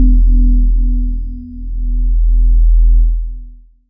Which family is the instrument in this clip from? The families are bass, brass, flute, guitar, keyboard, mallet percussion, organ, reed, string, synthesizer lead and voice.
voice